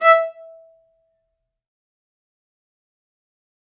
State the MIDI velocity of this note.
127